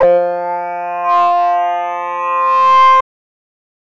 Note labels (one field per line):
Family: voice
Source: synthesizer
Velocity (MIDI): 75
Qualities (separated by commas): distorted